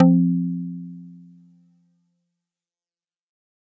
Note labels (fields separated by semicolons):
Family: mallet percussion; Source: acoustic; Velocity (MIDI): 100; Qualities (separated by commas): fast decay, multiphonic